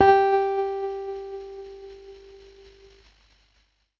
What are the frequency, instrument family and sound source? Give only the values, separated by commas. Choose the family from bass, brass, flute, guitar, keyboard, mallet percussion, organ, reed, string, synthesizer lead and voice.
392 Hz, keyboard, electronic